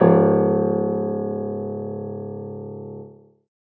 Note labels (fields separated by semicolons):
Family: keyboard; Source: acoustic; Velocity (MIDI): 127; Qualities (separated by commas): reverb